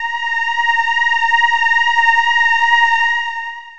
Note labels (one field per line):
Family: voice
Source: synthesizer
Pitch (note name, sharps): A#5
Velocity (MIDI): 100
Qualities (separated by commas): distorted, long release